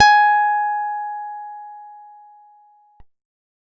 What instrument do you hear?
acoustic guitar